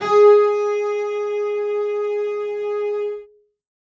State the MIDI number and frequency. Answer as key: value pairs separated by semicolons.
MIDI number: 68; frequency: 415.3 Hz